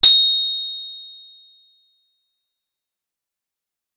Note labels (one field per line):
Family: guitar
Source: acoustic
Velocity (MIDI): 25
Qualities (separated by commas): bright, distorted, fast decay